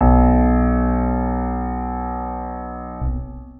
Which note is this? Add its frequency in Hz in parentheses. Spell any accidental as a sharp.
B1 (61.74 Hz)